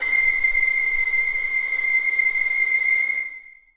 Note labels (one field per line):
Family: string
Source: acoustic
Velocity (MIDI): 127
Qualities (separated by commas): long release, reverb